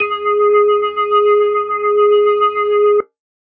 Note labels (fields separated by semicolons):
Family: organ; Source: electronic; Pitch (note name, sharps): G#4; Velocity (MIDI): 25; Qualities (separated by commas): distorted